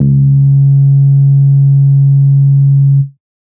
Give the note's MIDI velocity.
75